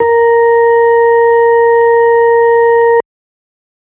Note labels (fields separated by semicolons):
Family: organ; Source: electronic; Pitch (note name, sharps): A#4; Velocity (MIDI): 127